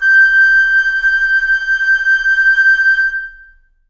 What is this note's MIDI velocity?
75